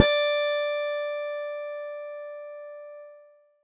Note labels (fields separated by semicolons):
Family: keyboard; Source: electronic; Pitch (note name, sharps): D5; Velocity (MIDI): 100; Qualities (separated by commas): bright